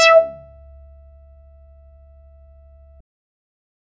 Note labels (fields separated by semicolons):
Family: bass; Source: synthesizer; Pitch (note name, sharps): E5; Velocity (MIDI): 75; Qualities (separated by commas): distorted, percussive